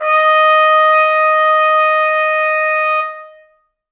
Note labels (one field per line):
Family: brass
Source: acoustic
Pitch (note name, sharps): D#5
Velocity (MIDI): 75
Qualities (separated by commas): reverb